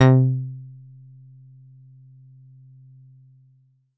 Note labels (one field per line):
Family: guitar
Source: synthesizer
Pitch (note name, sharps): C3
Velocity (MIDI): 75